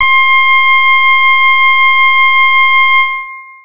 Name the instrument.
electronic keyboard